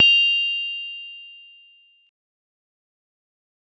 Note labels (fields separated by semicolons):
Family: mallet percussion; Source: acoustic; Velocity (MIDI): 50; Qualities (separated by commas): fast decay, reverb